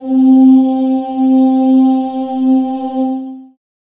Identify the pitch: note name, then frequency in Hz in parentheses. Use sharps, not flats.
C4 (261.6 Hz)